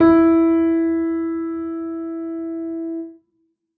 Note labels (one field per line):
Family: keyboard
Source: acoustic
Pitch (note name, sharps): E4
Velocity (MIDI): 75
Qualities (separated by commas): reverb